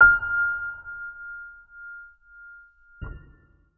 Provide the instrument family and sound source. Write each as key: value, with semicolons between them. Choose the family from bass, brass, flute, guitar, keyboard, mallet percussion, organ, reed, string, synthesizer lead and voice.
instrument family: organ; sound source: electronic